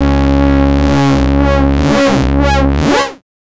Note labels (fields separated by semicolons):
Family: bass; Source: synthesizer; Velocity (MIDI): 127; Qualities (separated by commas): distorted, non-linear envelope